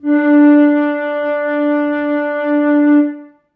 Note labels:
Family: flute; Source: acoustic; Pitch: D4; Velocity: 50; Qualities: dark, reverb

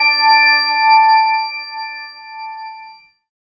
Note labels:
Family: keyboard; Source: synthesizer; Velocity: 100

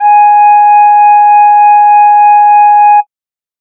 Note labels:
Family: flute; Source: synthesizer; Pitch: G#5; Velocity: 25

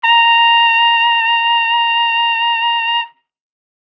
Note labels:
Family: brass; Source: acoustic; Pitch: A#5; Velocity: 127

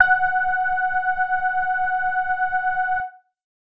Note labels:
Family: keyboard; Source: electronic; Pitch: F#5; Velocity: 75; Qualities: distorted

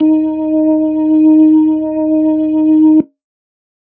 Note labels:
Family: organ; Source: electronic; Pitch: D#4; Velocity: 25

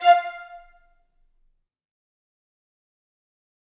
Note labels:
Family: reed; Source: acoustic; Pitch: F5; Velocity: 25; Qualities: fast decay, percussive, reverb

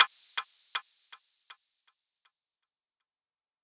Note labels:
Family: synthesizer lead; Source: synthesizer; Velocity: 127; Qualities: bright, non-linear envelope, reverb

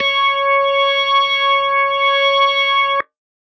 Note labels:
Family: organ; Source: electronic; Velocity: 50

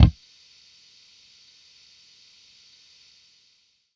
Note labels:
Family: bass; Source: electronic; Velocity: 50; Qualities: percussive

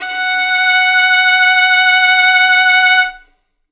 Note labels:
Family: string; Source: acoustic; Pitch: F#5; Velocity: 50; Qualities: bright, reverb

